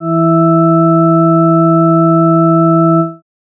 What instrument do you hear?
electronic organ